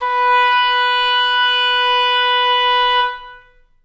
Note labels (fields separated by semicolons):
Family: reed; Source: acoustic; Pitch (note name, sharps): B4; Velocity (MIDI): 100; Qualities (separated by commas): long release, reverb